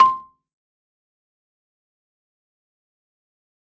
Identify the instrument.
acoustic mallet percussion instrument